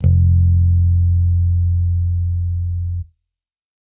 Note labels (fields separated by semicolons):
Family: bass; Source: electronic; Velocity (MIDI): 50